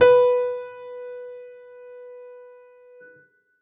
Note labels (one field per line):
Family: keyboard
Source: acoustic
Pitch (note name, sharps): B4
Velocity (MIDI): 127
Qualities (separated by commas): reverb